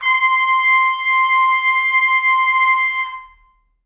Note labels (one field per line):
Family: brass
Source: acoustic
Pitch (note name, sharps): C6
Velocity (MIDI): 25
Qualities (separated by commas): reverb